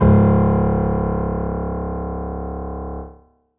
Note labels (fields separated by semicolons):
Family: keyboard; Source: acoustic; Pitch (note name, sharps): C#1; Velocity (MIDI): 75; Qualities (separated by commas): reverb